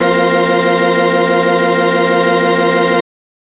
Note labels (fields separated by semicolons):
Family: organ; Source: electronic; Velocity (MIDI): 127